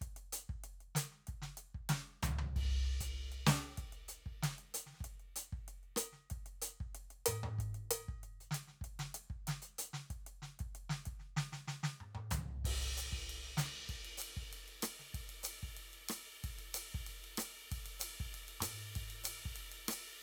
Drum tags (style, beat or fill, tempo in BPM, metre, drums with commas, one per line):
Brazilian baião
beat
95 BPM
4/4
crash, ride, closed hi-hat, hi-hat pedal, snare, cross-stick, high tom, floor tom, kick